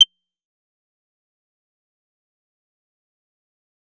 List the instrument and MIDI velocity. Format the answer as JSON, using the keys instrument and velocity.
{"instrument": "synthesizer bass", "velocity": 127}